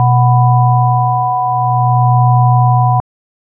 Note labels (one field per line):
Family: organ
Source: electronic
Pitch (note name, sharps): B2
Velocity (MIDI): 127